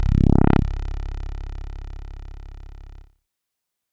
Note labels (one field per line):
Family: keyboard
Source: synthesizer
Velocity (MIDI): 50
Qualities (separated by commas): bright, distorted